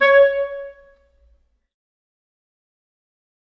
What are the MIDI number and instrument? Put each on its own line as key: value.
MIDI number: 73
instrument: acoustic reed instrument